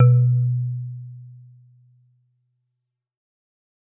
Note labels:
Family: mallet percussion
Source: acoustic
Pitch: B2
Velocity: 50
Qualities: dark, reverb

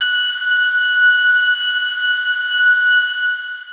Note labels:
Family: guitar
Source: electronic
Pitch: F#6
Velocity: 25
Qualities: bright, long release

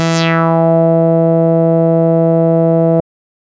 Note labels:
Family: bass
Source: synthesizer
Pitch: E3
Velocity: 127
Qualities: distorted

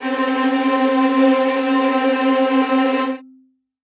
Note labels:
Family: string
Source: acoustic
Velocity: 100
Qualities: bright, non-linear envelope, reverb

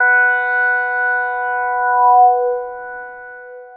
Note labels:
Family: synthesizer lead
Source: synthesizer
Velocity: 100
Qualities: long release

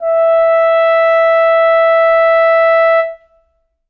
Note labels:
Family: reed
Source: acoustic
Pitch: E5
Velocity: 75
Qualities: reverb

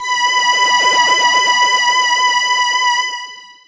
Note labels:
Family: voice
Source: synthesizer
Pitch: B5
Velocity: 25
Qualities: bright, distorted, long release

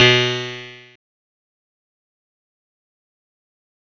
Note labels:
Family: guitar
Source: electronic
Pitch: B2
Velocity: 127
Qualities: bright, distorted, fast decay

